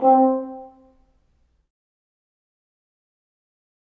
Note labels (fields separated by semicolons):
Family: brass; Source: acoustic; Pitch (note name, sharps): C4; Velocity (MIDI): 50; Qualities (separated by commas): dark, fast decay, percussive, reverb